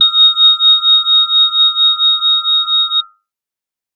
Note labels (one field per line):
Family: organ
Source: electronic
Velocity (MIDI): 75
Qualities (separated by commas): bright